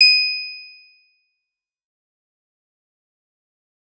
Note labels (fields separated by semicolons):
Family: guitar; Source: electronic; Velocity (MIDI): 127; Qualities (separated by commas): bright, fast decay, percussive